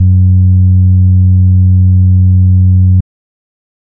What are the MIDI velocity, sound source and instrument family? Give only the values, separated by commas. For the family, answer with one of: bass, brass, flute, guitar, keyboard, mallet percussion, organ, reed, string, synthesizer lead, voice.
127, electronic, organ